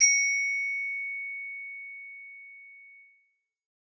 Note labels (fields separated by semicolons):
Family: bass; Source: synthesizer; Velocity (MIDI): 25; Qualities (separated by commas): distorted